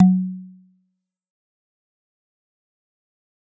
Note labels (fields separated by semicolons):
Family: mallet percussion; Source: acoustic; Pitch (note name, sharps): F#3; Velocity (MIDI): 100; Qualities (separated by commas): dark, fast decay, percussive